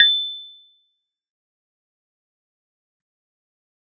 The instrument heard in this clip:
electronic keyboard